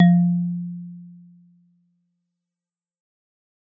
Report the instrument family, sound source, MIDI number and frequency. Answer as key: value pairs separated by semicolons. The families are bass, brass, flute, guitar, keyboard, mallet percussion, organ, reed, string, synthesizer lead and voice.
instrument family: mallet percussion; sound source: acoustic; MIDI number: 53; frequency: 174.6 Hz